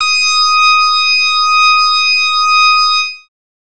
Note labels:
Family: bass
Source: synthesizer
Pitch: D#6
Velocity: 100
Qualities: bright, distorted

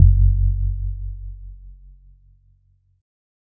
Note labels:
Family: keyboard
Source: electronic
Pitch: F#1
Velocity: 50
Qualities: dark

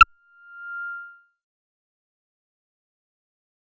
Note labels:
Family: bass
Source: synthesizer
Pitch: F6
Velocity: 127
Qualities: distorted, fast decay

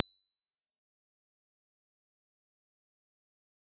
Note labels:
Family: mallet percussion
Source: acoustic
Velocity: 127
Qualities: bright, fast decay, percussive

